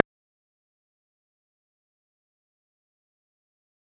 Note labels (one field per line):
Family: guitar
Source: electronic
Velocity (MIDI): 25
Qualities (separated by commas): fast decay, percussive